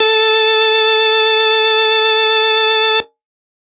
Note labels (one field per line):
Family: organ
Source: electronic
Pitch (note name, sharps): A4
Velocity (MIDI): 25